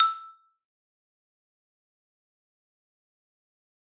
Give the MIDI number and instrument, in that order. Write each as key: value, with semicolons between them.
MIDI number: 88; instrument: acoustic mallet percussion instrument